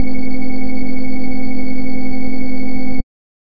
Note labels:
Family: bass; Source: synthesizer; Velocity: 50

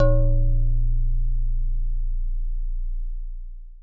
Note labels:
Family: mallet percussion; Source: acoustic; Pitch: A#0; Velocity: 75; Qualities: long release

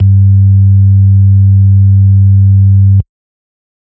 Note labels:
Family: organ; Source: electronic; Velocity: 50; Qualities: dark

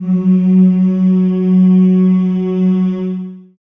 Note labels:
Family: voice; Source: acoustic; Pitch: F#3; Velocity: 50; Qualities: dark, long release, reverb

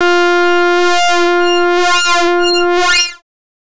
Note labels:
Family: bass; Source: synthesizer; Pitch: F4; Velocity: 127; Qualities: distorted, non-linear envelope

